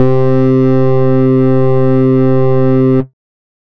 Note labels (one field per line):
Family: bass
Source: synthesizer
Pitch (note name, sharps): C3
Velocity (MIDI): 100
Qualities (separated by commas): distorted, multiphonic, tempo-synced